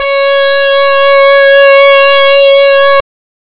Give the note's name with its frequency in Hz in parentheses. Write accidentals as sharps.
C#5 (554.4 Hz)